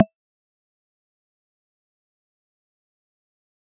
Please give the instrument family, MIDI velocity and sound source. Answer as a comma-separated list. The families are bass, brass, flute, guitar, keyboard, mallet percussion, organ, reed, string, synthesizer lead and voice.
mallet percussion, 50, electronic